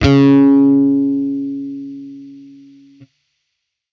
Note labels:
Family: bass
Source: electronic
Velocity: 127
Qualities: distorted

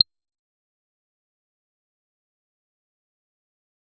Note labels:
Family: bass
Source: synthesizer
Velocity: 100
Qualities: fast decay, percussive

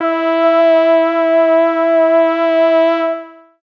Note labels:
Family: voice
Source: synthesizer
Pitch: E4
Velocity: 25

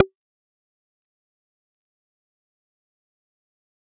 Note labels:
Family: bass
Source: synthesizer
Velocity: 127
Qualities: fast decay, percussive

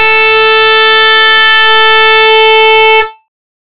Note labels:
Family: bass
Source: synthesizer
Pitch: A4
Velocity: 100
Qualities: bright, distorted

